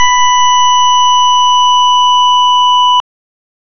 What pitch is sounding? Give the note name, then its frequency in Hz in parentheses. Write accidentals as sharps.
B5 (987.8 Hz)